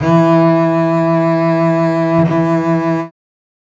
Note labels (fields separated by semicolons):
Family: string; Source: acoustic; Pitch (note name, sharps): E3; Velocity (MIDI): 127; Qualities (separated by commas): reverb